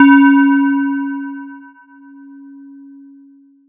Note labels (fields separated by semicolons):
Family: mallet percussion; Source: electronic; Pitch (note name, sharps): C#4; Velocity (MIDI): 75; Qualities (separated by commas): multiphonic